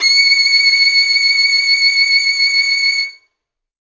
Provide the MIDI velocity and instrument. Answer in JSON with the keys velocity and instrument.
{"velocity": 75, "instrument": "acoustic string instrument"}